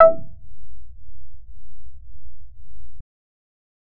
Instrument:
synthesizer bass